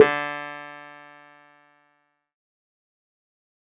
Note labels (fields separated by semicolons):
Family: keyboard; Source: electronic; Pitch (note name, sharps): D3; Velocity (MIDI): 127; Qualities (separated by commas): distorted, fast decay